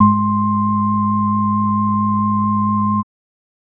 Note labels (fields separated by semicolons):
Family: organ; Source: electronic; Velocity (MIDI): 50; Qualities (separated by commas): multiphonic